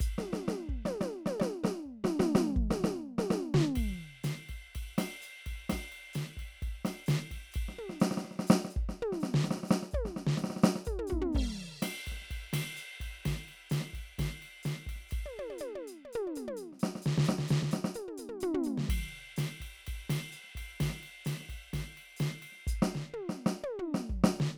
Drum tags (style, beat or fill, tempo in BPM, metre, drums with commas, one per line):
bossa nova
beat
127 BPM
4/4
crash, ride, hi-hat pedal, snare, high tom, mid tom, floor tom, kick